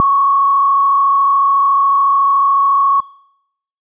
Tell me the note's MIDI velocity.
100